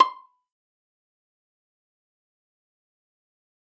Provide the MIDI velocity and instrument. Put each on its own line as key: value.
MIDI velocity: 75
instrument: acoustic string instrument